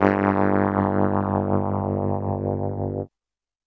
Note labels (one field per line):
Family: keyboard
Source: electronic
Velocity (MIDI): 127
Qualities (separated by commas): distorted